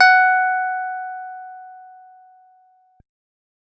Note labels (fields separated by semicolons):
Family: guitar; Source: electronic; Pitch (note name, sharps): F#5; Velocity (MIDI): 25